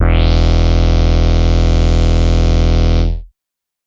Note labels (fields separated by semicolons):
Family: bass; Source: synthesizer; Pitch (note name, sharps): E1; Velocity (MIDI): 75; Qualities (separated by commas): bright, distorted